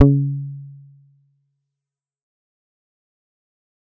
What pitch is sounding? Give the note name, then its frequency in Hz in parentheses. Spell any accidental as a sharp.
C#3 (138.6 Hz)